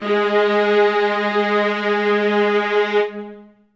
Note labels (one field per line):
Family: string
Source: acoustic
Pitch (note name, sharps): G#3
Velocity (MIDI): 127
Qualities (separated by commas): long release, reverb